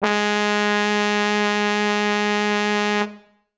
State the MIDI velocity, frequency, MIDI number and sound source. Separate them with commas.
127, 207.7 Hz, 56, acoustic